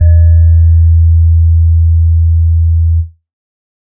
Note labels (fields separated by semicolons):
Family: keyboard; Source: electronic; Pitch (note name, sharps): E2; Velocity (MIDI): 25; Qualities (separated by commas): dark